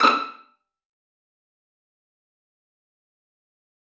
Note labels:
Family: string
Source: acoustic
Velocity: 127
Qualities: fast decay, percussive, reverb

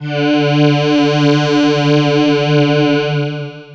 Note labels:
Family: voice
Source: synthesizer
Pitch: D3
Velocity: 50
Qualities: distorted, long release

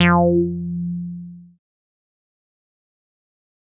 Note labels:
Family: bass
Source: synthesizer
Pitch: F3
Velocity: 50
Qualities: distorted, fast decay

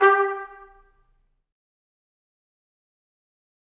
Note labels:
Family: brass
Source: acoustic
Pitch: G4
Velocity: 25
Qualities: fast decay, percussive, reverb

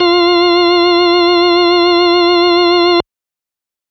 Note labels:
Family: organ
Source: electronic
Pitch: F4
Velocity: 127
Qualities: distorted

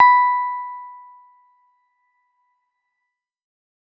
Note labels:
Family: keyboard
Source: electronic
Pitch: B5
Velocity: 75

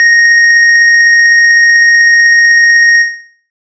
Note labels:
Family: bass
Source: synthesizer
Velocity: 100

